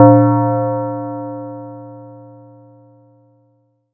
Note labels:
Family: mallet percussion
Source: acoustic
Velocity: 100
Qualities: multiphonic

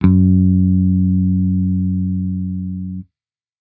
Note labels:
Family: bass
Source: electronic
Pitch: F#2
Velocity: 127

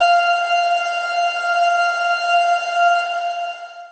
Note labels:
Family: guitar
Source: electronic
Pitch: F5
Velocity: 25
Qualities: bright, long release

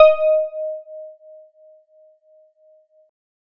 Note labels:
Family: keyboard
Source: electronic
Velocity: 75

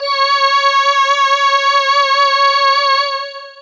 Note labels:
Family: voice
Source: synthesizer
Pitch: C#5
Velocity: 100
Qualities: bright, distorted, long release

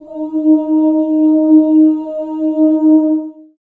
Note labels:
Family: voice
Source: acoustic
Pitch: D#4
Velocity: 75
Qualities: long release, reverb

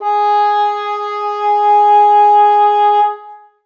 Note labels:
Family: reed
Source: acoustic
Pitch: G#4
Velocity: 127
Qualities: long release, reverb

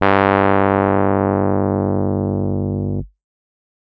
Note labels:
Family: keyboard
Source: electronic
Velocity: 127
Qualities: distorted

